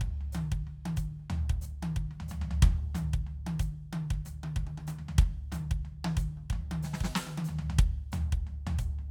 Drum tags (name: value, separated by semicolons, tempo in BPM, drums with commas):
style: swing; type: beat; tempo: 185 BPM; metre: 4/4; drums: hi-hat pedal, snare, high tom, floor tom, kick